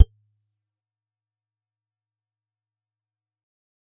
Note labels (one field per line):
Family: guitar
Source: acoustic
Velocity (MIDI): 127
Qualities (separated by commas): fast decay, percussive